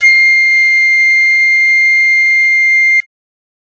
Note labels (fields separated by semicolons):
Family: flute; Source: acoustic; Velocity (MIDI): 100; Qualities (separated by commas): bright